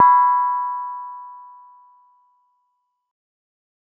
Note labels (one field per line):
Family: mallet percussion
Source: acoustic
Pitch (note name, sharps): B5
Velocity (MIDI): 75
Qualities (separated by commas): reverb